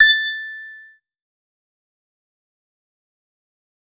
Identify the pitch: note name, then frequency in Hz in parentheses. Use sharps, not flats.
A6 (1760 Hz)